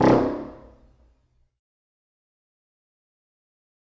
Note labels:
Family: reed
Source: acoustic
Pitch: C1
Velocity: 75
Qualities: fast decay, percussive, reverb

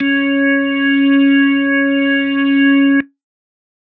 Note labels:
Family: organ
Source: electronic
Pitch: C#4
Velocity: 25

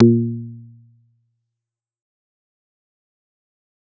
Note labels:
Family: bass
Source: synthesizer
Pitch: A#2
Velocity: 127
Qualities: dark, fast decay, percussive

